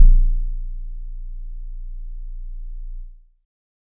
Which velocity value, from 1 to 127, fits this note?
25